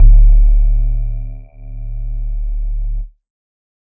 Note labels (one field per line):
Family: synthesizer lead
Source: synthesizer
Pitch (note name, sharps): D1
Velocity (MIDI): 75